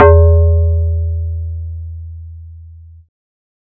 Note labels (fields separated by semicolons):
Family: bass; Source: synthesizer; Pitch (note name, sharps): E2; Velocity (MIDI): 127